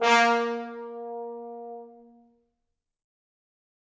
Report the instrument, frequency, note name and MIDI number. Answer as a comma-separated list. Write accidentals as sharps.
acoustic brass instrument, 233.1 Hz, A#3, 58